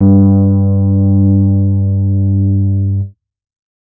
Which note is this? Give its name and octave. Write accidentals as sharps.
G2